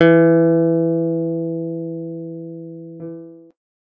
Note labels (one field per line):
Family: guitar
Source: electronic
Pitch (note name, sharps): E3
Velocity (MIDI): 75